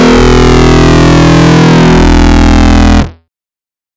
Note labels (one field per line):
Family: bass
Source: synthesizer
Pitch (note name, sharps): E1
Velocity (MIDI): 100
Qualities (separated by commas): bright, distorted